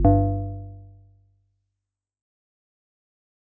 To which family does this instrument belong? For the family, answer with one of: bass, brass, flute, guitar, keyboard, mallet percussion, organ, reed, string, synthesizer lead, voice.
mallet percussion